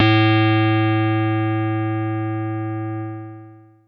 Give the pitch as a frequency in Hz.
110 Hz